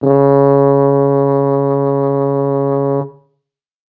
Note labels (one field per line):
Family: brass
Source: acoustic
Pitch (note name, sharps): C#3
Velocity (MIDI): 75